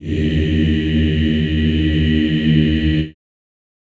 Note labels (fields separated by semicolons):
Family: voice; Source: acoustic; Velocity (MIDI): 100; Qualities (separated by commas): reverb